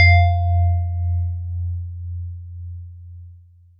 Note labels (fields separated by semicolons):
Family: mallet percussion; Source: acoustic; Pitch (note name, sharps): F2; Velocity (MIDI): 100; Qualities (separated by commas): long release